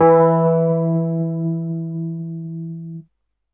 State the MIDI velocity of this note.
100